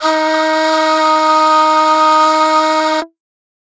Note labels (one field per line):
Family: flute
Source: acoustic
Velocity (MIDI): 127